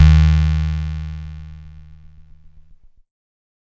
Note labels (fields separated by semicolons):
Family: keyboard; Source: electronic; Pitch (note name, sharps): D#2; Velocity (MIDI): 75; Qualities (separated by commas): bright, distorted